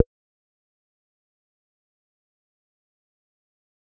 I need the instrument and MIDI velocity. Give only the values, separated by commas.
synthesizer bass, 75